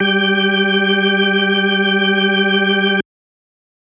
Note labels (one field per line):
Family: organ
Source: electronic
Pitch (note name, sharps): G3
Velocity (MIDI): 75